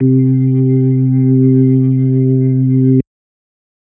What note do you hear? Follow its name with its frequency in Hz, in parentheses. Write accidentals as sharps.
C3 (130.8 Hz)